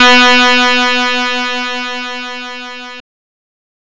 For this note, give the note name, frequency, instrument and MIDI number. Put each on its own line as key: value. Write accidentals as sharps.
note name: B3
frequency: 246.9 Hz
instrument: synthesizer guitar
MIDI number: 59